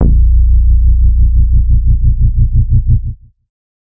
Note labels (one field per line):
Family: bass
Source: synthesizer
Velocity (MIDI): 100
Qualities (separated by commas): distorted